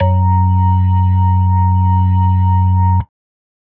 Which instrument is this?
electronic organ